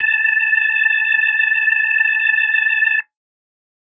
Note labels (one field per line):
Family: organ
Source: electronic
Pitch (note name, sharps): A5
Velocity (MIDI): 25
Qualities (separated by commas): reverb